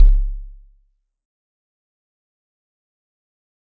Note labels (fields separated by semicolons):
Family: mallet percussion; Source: acoustic; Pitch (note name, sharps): C#1; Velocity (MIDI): 50; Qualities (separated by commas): fast decay, percussive